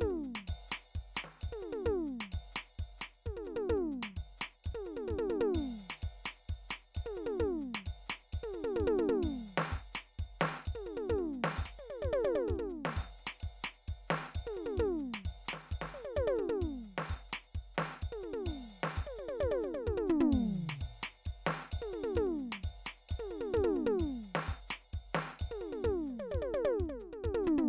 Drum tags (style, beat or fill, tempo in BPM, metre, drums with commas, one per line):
Dominican merengue
beat
130 BPM
4/4
ride, ride bell, hi-hat pedal, snare, high tom, mid tom, floor tom, kick